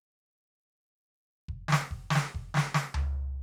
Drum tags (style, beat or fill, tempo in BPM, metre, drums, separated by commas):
half-time rock, fill, 140 BPM, 4/4, snare, floor tom, kick